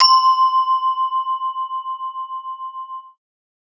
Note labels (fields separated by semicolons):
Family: mallet percussion; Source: acoustic; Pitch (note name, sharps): C6; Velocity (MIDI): 127